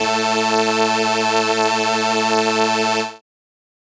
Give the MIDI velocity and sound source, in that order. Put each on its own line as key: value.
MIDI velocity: 25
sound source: synthesizer